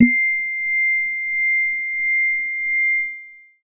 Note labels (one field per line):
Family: organ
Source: electronic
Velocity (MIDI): 127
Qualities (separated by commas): reverb